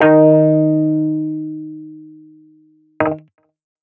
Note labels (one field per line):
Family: guitar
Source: electronic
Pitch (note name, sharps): D#3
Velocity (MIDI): 25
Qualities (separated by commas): distorted